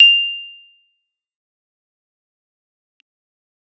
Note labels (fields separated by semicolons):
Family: keyboard; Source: electronic; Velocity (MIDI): 25; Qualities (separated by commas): bright, fast decay, percussive